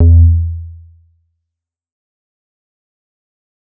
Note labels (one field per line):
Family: bass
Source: synthesizer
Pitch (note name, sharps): E2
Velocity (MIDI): 75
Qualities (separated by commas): dark, fast decay